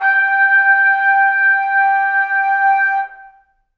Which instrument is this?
acoustic brass instrument